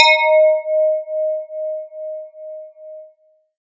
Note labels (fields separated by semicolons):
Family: guitar; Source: synthesizer; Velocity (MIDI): 100